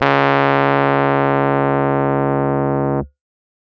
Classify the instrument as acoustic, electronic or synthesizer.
electronic